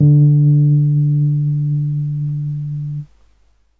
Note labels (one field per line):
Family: keyboard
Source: electronic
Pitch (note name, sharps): D3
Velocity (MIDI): 25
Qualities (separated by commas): dark